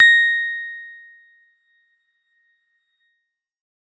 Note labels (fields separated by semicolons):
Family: keyboard; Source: electronic; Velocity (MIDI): 100